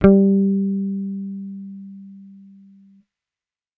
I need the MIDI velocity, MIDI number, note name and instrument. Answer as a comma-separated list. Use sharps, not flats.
25, 55, G3, electronic bass